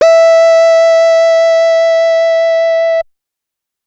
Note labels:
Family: bass; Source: synthesizer; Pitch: E5; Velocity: 100; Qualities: distorted

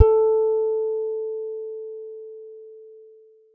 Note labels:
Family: guitar; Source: acoustic; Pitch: A4; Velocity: 100; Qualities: dark

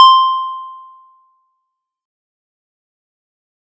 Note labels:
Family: mallet percussion; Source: acoustic; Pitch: C6; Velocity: 127; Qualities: fast decay

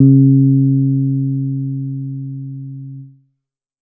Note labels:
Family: bass; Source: synthesizer; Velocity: 25; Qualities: dark

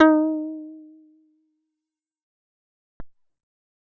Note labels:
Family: bass; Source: synthesizer; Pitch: D#4; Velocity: 100; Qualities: fast decay

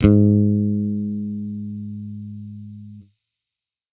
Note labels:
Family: bass; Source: electronic; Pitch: G#2; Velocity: 25; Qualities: distorted

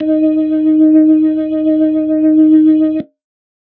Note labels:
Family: organ; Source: electronic; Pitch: D#4; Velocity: 127

